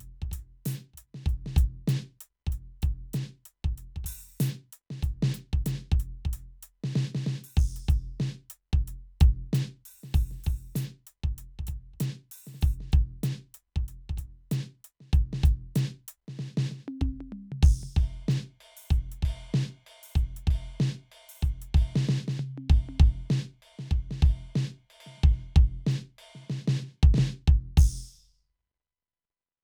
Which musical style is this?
rock